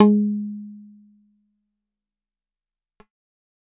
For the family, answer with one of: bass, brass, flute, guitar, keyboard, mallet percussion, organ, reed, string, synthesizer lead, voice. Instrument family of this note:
guitar